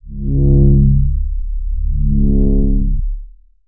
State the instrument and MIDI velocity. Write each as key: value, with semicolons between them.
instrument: synthesizer bass; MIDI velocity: 25